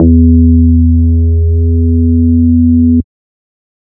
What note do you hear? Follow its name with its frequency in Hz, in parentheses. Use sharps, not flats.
E2 (82.41 Hz)